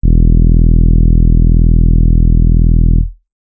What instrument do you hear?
electronic keyboard